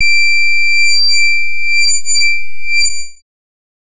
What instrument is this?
synthesizer bass